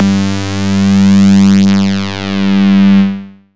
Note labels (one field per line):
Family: bass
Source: synthesizer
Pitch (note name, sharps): G2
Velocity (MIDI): 127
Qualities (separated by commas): bright, distorted